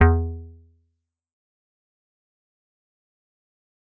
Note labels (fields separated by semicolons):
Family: bass; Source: synthesizer; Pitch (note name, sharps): E2; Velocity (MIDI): 127; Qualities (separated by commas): dark, fast decay, percussive